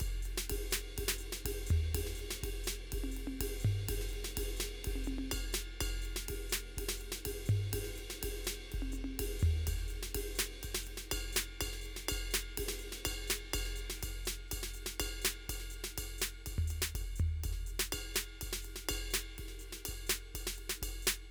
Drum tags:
calypso, beat, 124 BPM, 4/4, ride, ride bell, closed hi-hat, open hi-hat, hi-hat pedal, snare, high tom, floor tom, kick

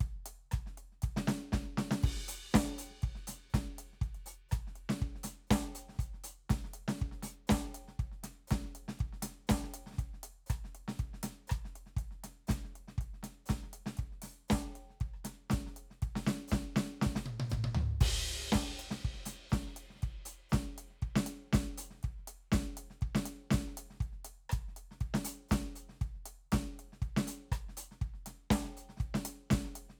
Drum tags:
disco, beat, 120 BPM, 4/4, crash, ride, closed hi-hat, open hi-hat, hi-hat pedal, snare, cross-stick, high tom, floor tom, kick

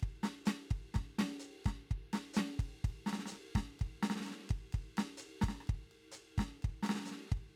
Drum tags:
bossa nova, beat, 127 BPM, 4/4, ride, hi-hat pedal, snare, cross-stick, kick

